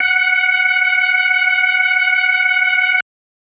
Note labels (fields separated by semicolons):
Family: organ; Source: electronic; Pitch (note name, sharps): F#5; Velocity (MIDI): 75